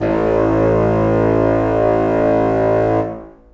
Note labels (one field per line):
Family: reed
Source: acoustic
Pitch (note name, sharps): A1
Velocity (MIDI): 100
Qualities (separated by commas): long release, reverb